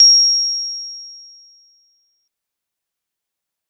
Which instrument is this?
acoustic mallet percussion instrument